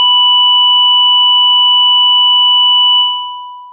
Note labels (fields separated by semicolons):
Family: synthesizer lead; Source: synthesizer; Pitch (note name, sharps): B5; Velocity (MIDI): 50; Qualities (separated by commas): long release